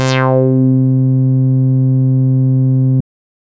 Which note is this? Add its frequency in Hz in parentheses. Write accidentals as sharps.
C3 (130.8 Hz)